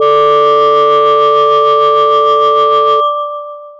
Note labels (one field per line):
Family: mallet percussion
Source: electronic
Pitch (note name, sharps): D3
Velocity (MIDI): 127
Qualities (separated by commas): long release